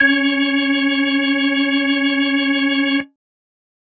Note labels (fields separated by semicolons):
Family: organ; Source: electronic; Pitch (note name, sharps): C#4; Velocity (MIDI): 75